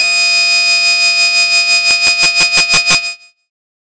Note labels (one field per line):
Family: bass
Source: synthesizer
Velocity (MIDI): 100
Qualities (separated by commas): bright, distorted